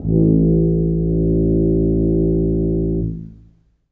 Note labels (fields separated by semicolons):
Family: brass; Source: acoustic; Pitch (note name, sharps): A1; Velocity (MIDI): 50; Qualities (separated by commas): dark, long release, reverb